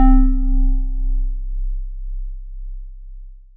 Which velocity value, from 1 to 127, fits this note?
50